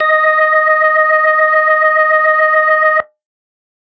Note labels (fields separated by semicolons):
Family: organ; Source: electronic; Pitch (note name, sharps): D#5; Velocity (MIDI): 50